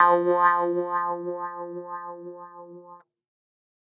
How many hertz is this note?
174.6 Hz